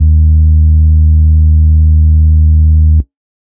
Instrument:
electronic organ